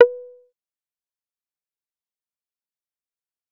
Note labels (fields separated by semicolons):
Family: bass; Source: synthesizer; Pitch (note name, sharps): B4; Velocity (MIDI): 100; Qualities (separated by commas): fast decay, percussive